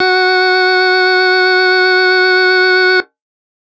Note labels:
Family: organ; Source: electronic; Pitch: F#4; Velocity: 127

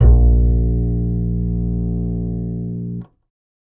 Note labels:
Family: bass; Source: electronic; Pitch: A#1; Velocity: 75; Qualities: reverb

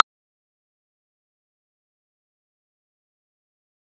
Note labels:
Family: mallet percussion; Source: electronic; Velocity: 100; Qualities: fast decay, percussive

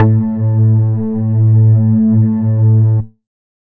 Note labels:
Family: bass; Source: synthesizer; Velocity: 127

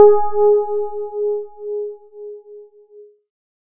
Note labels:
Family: keyboard; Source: electronic; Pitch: G#4; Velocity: 75

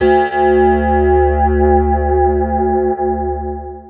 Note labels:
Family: guitar; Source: electronic; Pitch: D2; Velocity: 100; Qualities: long release, multiphonic, non-linear envelope

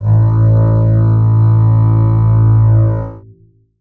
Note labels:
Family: string; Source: acoustic; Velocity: 25; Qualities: long release, reverb

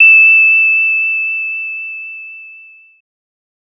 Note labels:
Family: bass; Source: synthesizer; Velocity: 75; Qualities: bright, distorted

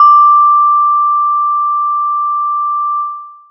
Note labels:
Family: mallet percussion; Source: acoustic; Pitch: D6; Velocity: 50; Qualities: long release

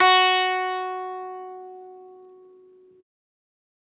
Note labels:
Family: guitar; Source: acoustic; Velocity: 25; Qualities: bright, multiphonic, reverb

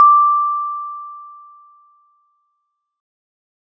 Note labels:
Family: mallet percussion; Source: acoustic; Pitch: D6; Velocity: 50

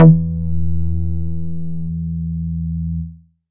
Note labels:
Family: bass; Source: synthesizer; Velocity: 50; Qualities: distorted

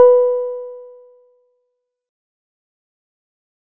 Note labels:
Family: guitar; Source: synthesizer; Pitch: B4; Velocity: 25; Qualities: dark, fast decay

